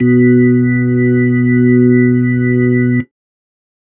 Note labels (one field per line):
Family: organ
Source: electronic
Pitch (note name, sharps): B2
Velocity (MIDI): 25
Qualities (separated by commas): dark